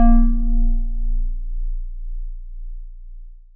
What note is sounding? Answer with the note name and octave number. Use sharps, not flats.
A#0